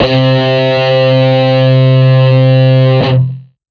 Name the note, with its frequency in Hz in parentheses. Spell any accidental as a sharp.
C3 (130.8 Hz)